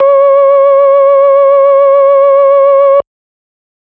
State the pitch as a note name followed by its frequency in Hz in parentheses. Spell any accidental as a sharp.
C#5 (554.4 Hz)